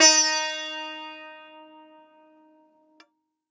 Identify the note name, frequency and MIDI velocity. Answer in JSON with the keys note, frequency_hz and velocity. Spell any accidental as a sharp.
{"note": "D#4", "frequency_hz": 311.1, "velocity": 127}